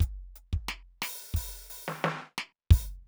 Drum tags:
rock
beat
88 BPM
4/4
closed hi-hat, open hi-hat, snare, kick

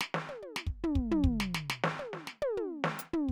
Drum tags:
hip-hop
fill
140 BPM
4/4
closed hi-hat, snare, high tom, mid tom, floor tom, kick

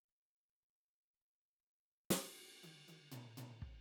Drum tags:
indie rock
fill
63 BPM
4/4
ride, snare, high tom, mid tom, kick

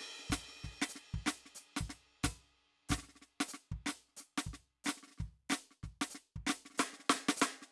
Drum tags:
New Orleans funk
beat
93 BPM
4/4
hi-hat pedal, percussion, snare, kick

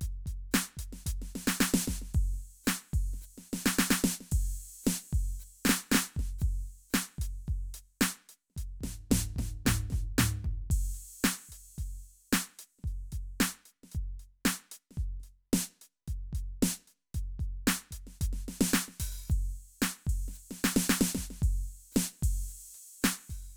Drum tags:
rock
beat
112 BPM
4/4
crash, closed hi-hat, open hi-hat, hi-hat pedal, snare, floor tom, kick

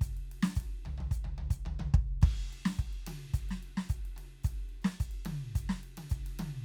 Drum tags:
calypso
beat
108 BPM
4/4
ride, hi-hat pedal, snare, high tom, floor tom, kick

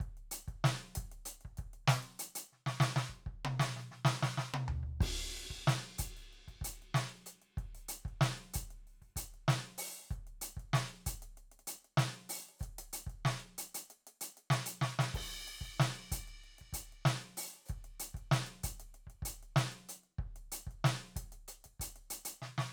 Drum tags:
rock
beat
95 BPM
4/4
crash, ride, closed hi-hat, open hi-hat, hi-hat pedal, snare, high tom, floor tom, kick

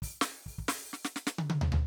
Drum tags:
punk
fill
128 BPM
4/4
closed hi-hat, open hi-hat, snare, high tom, floor tom, kick

